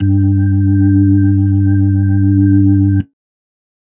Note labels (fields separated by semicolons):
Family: organ; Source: electronic; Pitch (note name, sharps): G2; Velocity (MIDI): 100; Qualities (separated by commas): dark